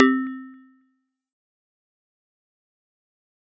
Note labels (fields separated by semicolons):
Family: mallet percussion; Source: acoustic; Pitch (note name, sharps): C4; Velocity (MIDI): 100; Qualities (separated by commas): fast decay, percussive